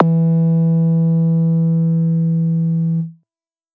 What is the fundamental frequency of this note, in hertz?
164.8 Hz